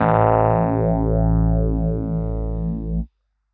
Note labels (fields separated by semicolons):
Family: keyboard; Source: electronic; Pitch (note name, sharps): A1; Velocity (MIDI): 100; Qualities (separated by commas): distorted